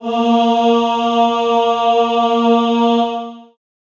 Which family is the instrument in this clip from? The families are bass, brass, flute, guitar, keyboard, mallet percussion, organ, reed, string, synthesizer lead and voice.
voice